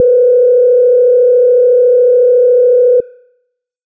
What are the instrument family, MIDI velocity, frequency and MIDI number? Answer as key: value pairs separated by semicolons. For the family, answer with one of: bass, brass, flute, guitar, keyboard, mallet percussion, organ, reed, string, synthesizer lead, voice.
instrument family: bass; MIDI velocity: 25; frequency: 493.9 Hz; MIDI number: 71